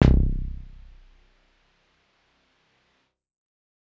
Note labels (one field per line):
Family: keyboard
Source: electronic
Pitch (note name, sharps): B0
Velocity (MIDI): 100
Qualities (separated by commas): dark